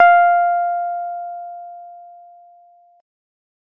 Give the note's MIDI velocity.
100